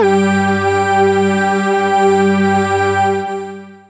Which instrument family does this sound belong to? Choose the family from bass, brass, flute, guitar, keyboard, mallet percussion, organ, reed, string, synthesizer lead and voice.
synthesizer lead